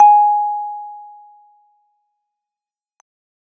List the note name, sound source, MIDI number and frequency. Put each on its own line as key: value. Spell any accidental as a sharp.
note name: G#5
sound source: electronic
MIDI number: 80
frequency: 830.6 Hz